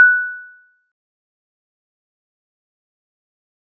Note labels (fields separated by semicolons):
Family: mallet percussion; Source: acoustic; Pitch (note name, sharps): F#6; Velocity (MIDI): 25; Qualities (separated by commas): fast decay, percussive